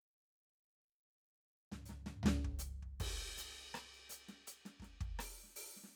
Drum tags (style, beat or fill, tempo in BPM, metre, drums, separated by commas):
funk, beat, 80 BPM, 4/4, crash, ride, closed hi-hat, open hi-hat, hi-hat pedal, snare, cross-stick, floor tom, kick